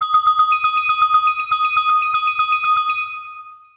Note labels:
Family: mallet percussion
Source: synthesizer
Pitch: D#6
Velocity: 50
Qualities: long release, multiphonic, tempo-synced

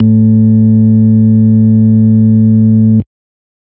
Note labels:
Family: organ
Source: electronic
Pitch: A2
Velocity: 100

